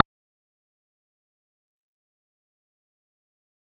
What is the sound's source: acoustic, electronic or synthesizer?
synthesizer